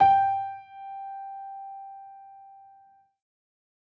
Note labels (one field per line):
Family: keyboard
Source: acoustic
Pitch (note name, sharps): G5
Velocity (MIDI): 100